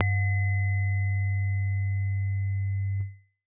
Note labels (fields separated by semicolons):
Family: keyboard; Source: acoustic; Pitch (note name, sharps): G2; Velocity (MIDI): 25